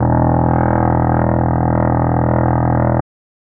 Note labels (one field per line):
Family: reed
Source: electronic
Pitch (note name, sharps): E1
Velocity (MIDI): 127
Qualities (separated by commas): bright, reverb